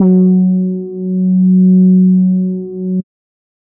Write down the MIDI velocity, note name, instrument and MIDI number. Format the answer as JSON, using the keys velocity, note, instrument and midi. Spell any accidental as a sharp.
{"velocity": 127, "note": "F#3", "instrument": "synthesizer bass", "midi": 54}